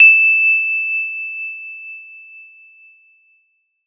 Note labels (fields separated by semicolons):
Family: mallet percussion; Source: acoustic; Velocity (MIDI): 127; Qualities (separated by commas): bright